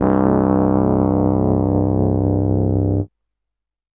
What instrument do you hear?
electronic keyboard